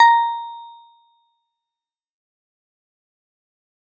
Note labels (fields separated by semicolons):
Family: keyboard; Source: electronic; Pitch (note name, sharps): A#5; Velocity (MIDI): 75; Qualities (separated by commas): fast decay, percussive